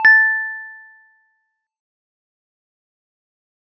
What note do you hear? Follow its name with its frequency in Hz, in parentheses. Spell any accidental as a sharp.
A6 (1760 Hz)